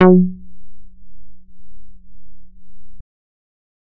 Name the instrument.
synthesizer bass